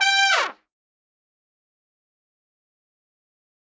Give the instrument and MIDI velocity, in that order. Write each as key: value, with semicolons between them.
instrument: acoustic brass instrument; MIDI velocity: 50